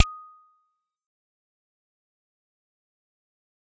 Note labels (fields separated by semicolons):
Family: mallet percussion; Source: acoustic; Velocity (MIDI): 75; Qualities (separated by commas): fast decay, percussive